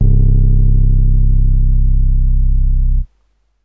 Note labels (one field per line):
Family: keyboard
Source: electronic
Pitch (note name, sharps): C1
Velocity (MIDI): 50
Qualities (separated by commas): dark